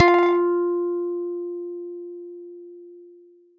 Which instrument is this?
electronic guitar